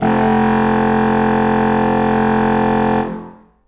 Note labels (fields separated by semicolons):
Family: reed; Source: acoustic; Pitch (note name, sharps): F1; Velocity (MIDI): 127; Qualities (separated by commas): reverb